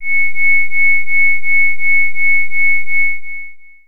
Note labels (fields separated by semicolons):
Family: organ; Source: electronic; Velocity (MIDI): 25; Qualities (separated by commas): distorted, long release